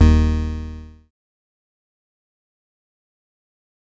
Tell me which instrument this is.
synthesizer bass